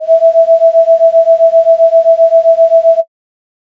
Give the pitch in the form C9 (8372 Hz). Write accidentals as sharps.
E5 (659.3 Hz)